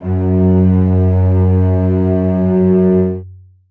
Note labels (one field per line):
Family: string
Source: acoustic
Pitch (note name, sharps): F#2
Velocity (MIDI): 50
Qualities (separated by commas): long release, reverb